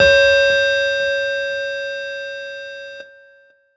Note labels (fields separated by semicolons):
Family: keyboard; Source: electronic; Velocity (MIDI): 100; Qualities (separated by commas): bright, distorted